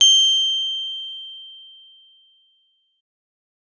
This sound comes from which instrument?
electronic keyboard